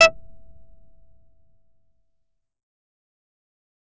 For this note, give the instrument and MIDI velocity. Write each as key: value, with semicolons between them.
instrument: synthesizer bass; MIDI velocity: 75